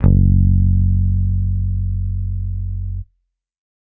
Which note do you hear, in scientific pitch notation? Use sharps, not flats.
F#1